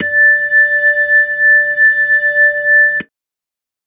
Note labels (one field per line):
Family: keyboard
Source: electronic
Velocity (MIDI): 25